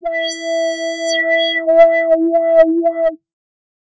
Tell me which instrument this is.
synthesizer bass